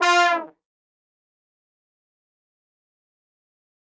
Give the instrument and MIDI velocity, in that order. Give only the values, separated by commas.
acoustic brass instrument, 75